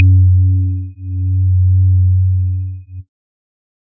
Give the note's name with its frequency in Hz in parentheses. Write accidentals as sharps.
F#2 (92.5 Hz)